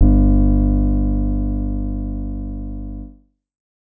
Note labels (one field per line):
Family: keyboard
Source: synthesizer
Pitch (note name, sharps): G1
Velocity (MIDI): 25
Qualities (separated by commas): dark